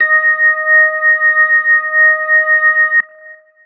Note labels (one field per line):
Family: organ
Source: electronic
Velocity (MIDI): 75